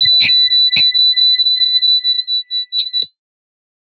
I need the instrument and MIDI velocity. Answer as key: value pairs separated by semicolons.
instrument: synthesizer guitar; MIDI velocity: 25